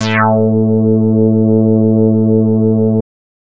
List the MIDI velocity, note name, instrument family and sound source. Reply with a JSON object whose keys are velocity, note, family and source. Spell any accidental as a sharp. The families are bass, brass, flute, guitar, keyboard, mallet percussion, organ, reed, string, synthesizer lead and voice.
{"velocity": 25, "note": "A2", "family": "bass", "source": "synthesizer"}